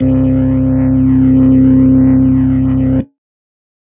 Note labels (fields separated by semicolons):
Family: keyboard; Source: electronic; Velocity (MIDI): 50; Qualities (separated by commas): distorted